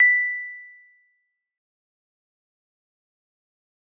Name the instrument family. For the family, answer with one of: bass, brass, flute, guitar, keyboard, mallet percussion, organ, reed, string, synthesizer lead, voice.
mallet percussion